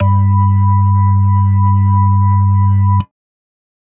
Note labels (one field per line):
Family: organ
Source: electronic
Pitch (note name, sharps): G2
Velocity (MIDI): 75